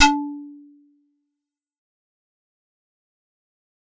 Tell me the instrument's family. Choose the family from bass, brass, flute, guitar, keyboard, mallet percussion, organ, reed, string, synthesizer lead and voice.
keyboard